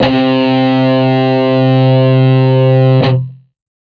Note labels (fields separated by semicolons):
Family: guitar; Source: electronic; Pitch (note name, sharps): C3; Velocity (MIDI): 50; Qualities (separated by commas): distorted